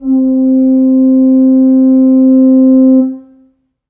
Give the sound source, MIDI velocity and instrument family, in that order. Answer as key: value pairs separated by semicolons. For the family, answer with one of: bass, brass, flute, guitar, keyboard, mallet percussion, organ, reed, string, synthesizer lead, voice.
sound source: acoustic; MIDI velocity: 50; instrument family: brass